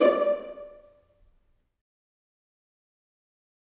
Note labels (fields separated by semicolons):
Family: string; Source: acoustic; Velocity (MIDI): 75; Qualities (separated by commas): dark, fast decay, percussive, reverb